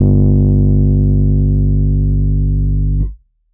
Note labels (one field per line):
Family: keyboard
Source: electronic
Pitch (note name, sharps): G1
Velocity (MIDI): 75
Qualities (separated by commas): dark, distorted